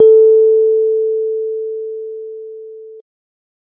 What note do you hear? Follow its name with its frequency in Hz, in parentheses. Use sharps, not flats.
A4 (440 Hz)